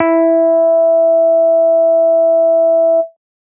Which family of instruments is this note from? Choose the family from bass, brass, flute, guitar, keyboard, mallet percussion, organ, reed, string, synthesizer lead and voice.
bass